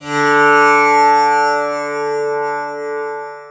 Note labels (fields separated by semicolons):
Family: guitar; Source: acoustic; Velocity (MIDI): 50; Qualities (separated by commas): bright, long release, reverb